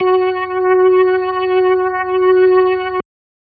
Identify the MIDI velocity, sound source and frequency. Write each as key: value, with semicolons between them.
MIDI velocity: 75; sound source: electronic; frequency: 370 Hz